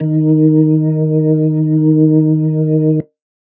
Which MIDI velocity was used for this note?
75